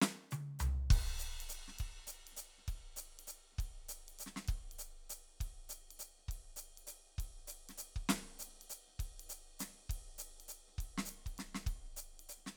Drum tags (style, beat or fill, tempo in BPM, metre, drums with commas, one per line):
jazz
beat
200 BPM
3/4
crash, ride, hi-hat pedal, snare, high tom, floor tom, kick